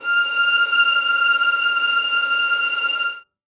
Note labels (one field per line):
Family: string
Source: acoustic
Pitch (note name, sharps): F6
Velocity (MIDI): 127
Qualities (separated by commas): reverb